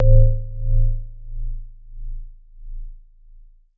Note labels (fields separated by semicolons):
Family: mallet percussion; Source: acoustic; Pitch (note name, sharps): A0; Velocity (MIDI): 75; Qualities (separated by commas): dark, long release, non-linear envelope